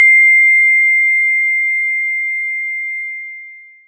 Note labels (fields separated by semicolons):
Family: mallet percussion; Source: acoustic; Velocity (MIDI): 25; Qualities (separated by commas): bright, distorted, long release